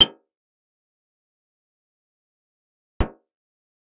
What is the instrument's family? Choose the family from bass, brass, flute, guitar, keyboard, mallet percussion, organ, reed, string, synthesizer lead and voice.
guitar